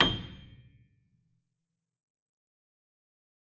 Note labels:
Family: keyboard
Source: acoustic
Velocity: 75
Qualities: percussive, reverb

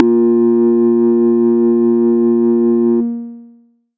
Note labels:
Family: bass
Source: synthesizer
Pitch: A#2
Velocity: 100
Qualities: long release, multiphonic

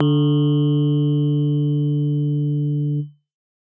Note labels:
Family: keyboard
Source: acoustic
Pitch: D3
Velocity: 100

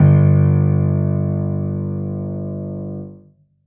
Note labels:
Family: keyboard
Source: acoustic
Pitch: G1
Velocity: 100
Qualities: reverb

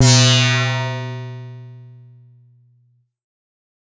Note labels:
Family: bass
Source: synthesizer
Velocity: 50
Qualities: bright, distorted

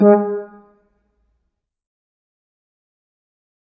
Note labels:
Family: flute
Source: acoustic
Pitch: G#3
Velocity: 25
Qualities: fast decay, percussive, reverb

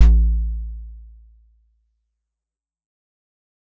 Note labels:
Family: keyboard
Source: acoustic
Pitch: A1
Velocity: 50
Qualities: fast decay

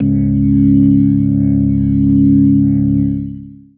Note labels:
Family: organ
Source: electronic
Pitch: C#1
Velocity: 75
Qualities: distorted, long release

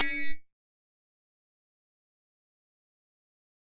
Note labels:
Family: bass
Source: synthesizer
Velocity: 127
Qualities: bright, distorted, fast decay, percussive

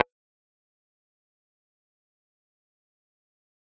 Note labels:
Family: bass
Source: synthesizer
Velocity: 127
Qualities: fast decay, percussive

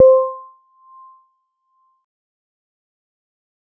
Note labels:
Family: mallet percussion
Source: electronic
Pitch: C5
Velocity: 25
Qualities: fast decay, percussive

